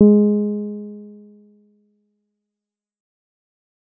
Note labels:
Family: bass; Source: synthesizer; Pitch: G#3; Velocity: 25; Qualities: dark, fast decay

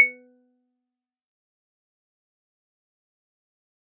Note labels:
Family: mallet percussion; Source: acoustic; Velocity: 127; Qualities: bright, fast decay, percussive

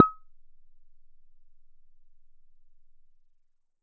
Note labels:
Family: bass; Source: synthesizer; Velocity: 100; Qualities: percussive

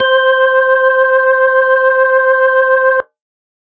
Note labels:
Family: organ; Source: electronic; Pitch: C5; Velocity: 25

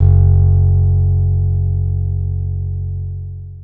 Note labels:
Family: guitar; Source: acoustic; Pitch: F#1; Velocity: 25; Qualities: dark, long release

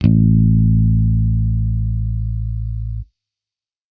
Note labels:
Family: bass; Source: electronic; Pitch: A1; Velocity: 75; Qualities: distorted

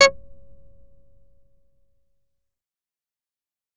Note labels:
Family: bass; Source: synthesizer; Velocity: 127; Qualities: distorted, fast decay, percussive

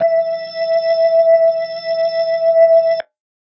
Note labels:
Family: organ; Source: electronic; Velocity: 25

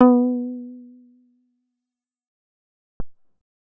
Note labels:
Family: bass; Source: synthesizer; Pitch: B3; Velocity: 25; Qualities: dark, fast decay

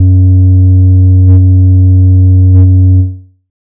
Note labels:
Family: bass; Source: synthesizer; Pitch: F#2; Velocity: 127; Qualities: dark

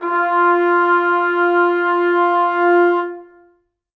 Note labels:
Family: brass; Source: acoustic; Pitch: F4; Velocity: 75; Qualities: reverb

